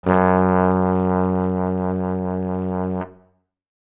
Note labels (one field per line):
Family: brass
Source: acoustic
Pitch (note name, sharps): F#2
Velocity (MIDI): 75